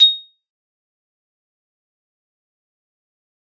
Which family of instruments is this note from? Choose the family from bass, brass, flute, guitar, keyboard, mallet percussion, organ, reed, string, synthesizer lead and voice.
mallet percussion